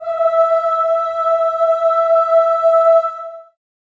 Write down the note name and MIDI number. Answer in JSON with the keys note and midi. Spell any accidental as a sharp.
{"note": "E5", "midi": 76}